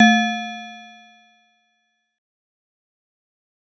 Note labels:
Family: mallet percussion; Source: acoustic; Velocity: 127; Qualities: fast decay

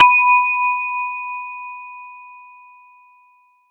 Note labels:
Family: mallet percussion; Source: acoustic; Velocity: 75; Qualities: multiphonic

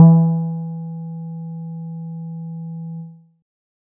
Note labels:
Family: guitar; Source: synthesizer; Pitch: E3; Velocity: 50; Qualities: dark

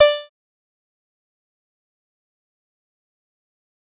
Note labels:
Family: bass; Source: synthesizer; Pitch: D5; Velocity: 75; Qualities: bright, distorted, fast decay, percussive

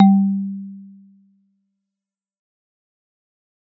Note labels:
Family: mallet percussion; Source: acoustic; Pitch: G3; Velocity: 100; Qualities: dark, fast decay

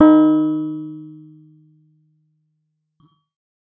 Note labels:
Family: keyboard; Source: electronic; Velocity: 25; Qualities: distorted

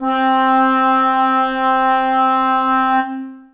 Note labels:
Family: reed; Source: acoustic; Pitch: C4; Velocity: 100; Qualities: long release, reverb

